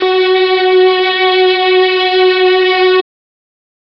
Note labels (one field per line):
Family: string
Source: electronic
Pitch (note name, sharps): F#4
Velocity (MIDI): 127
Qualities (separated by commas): distorted, reverb